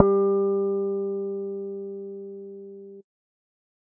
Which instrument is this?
synthesizer bass